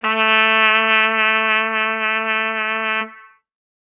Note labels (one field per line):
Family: brass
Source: acoustic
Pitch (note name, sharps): A3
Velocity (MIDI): 50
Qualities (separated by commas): distorted